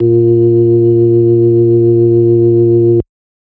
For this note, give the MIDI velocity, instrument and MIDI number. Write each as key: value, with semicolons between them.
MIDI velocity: 50; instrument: electronic organ; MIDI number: 46